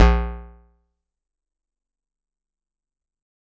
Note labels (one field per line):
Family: guitar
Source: electronic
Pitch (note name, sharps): A#1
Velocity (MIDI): 50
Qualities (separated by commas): fast decay, percussive